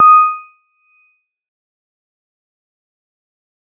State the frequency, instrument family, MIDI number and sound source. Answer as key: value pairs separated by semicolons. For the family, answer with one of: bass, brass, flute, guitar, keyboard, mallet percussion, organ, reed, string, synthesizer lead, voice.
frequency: 1245 Hz; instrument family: mallet percussion; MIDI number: 87; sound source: electronic